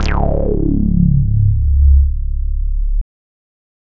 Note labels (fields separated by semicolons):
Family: bass; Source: synthesizer; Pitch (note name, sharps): C#1; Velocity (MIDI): 75; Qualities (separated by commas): distorted